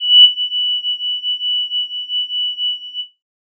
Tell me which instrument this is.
synthesizer flute